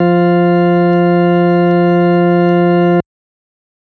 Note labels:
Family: organ; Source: electronic; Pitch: F3; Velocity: 75

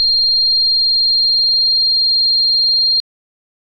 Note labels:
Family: organ; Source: electronic; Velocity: 50; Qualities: bright

